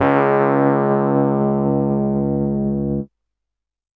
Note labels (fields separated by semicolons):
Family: keyboard; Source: electronic; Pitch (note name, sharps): C#2; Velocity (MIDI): 127; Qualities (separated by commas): distorted